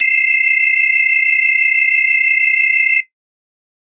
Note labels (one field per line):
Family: organ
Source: electronic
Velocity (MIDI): 100